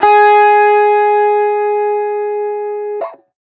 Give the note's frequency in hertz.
415.3 Hz